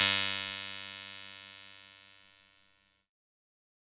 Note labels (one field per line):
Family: keyboard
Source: electronic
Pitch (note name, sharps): G2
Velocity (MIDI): 100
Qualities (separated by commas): bright, distorted